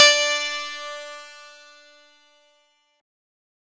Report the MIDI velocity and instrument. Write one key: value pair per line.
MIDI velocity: 75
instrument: synthesizer lead